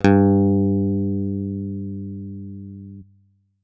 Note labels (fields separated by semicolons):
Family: guitar; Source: electronic; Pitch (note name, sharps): G2; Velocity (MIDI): 100